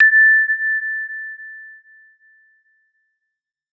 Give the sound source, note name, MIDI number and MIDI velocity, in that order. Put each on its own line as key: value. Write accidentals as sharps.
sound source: acoustic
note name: A6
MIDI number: 93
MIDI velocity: 100